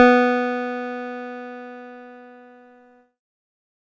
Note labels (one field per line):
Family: keyboard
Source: electronic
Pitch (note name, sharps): B3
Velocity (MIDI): 50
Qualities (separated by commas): distorted